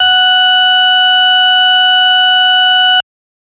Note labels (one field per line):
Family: organ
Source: electronic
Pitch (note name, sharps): F#5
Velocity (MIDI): 75